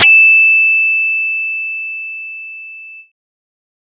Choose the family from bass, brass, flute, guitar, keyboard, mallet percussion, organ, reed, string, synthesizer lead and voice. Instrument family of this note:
bass